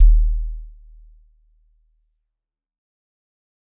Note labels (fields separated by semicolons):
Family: mallet percussion; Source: acoustic; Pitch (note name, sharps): D#1; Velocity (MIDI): 50; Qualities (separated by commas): dark, fast decay